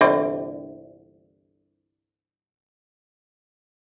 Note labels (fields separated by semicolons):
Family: guitar; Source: acoustic; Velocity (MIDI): 50; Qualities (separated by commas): fast decay